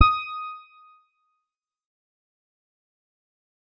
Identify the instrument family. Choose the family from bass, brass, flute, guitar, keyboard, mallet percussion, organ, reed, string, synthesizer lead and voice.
guitar